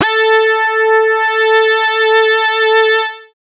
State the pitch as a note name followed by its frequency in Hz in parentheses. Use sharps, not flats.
A4 (440 Hz)